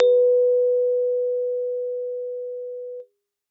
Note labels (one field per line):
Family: keyboard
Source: acoustic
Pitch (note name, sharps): B4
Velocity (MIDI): 75